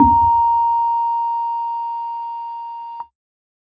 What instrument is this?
electronic keyboard